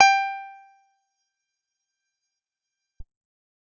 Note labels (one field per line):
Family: guitar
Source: acoustic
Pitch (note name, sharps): G5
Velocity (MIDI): 100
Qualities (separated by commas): percussive